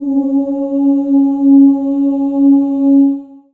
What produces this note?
acoustic voice